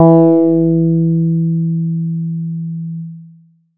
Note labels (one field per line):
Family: bass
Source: synthesizer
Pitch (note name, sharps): E3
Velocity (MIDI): 50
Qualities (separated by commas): distorted